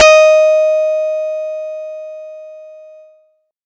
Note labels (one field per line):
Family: guitar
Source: acoustic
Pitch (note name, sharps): D#5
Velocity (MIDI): 100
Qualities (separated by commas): bright